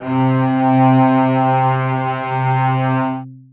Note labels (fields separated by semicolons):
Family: string; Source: acoustic; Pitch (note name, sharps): C3; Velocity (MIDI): 100; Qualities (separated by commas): long release, reverb